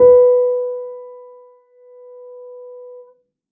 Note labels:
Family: keyboard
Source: acoustic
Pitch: B4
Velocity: 25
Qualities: dark, reverb

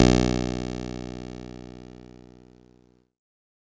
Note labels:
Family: keyboard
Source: electronic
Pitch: B1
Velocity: 25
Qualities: bright, distorted

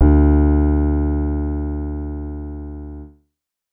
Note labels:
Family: keyboard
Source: synthesizer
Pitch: D2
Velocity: 50

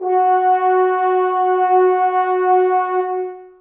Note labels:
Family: brass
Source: acoustic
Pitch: F#4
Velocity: 100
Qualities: long release, reverb

